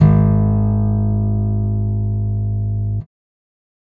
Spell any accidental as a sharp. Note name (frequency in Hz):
G#1 (51.91 Hz)